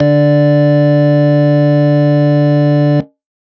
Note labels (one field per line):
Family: organ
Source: electronic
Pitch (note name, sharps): D3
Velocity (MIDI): 127